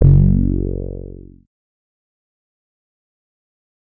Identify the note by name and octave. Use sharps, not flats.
F#1